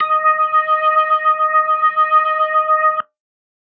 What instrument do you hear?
electronic organ